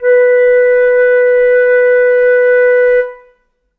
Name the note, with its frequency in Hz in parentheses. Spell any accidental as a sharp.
B4 (493.9 Hz)